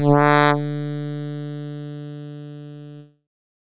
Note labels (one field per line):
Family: keyboard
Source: synthesizer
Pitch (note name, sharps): D3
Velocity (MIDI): 100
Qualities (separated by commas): bright, distorted